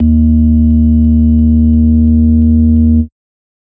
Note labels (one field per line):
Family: organ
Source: electronic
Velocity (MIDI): 127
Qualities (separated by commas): dark